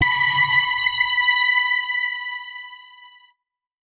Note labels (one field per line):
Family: guitar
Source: electronic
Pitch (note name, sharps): B5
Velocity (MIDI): 127